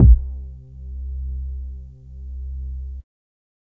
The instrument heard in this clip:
synthesizer bass